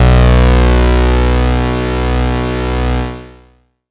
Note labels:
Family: bass; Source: synthesizer; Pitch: B1; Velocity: 50; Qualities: bright, distorted, long release

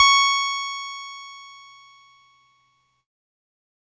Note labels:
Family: keyboard; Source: electronic; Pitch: C#6; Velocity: 50; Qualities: bright, distorted

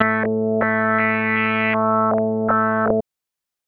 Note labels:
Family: bass; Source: synthesizer; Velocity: 50; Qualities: tempo-synced

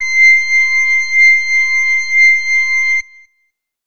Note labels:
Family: flute; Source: acoustic; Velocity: 25

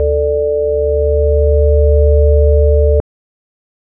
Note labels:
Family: organ; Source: electronic; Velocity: 50

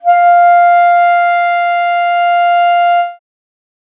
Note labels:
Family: reed; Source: acoustic; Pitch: F5; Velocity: 50

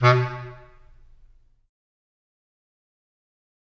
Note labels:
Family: reed; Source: acoustic; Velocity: 100; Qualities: fast decay, percussive, reverb

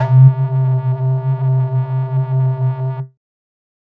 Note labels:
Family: flute; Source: synthesizer; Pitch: C3; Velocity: 75; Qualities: distorted

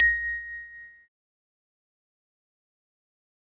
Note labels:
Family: keyboard; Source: electronic; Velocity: 50; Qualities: bright, fast decay, reverb

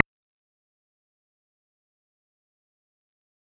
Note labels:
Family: bass; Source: synthesizer; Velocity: 25; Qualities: fast decay, percussive

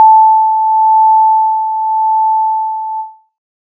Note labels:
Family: synthesizer lead; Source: synthesizer; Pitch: A5; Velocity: 25

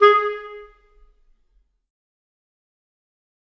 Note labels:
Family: reed; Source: acoustic; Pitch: G#4; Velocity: 100; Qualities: fast decay, percussive, reverb

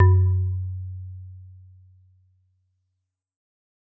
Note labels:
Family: mallet percussion; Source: acoustic; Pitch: F#2; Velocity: 100; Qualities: dark, reverb

